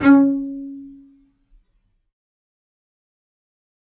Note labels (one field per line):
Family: string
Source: acoustic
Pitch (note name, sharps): C#4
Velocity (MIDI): 75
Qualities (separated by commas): fast decay, reverb